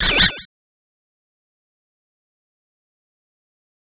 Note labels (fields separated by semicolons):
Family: bass; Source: synthesizer; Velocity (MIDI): 25; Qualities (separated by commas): bright, distorted, fast decay, multiphonic, percussive